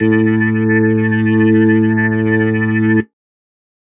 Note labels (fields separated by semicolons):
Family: keyboard; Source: electronic; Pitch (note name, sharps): A2; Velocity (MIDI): 127; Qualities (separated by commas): distorted